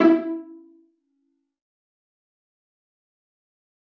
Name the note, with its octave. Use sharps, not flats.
E4